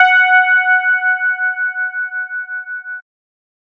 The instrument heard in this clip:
synthesizer bass